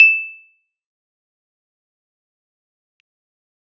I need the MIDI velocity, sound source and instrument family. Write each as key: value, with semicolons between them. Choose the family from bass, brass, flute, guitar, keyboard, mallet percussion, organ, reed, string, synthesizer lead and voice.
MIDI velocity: 75; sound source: electronic; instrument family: keyboard